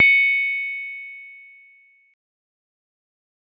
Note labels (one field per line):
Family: mallet percussion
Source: acoustic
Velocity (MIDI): 50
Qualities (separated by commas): fast decay, reverb